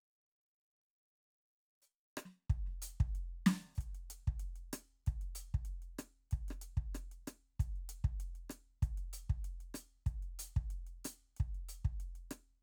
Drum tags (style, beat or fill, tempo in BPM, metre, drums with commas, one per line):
Brazilian baião
beat
95 BPM
4/4
closed hi-hat, hi-hat pedal, snare, cross-stick, kick